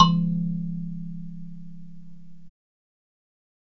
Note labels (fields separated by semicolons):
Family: mallet percussion; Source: acoustic; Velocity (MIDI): 75; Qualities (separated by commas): fast decay, reverb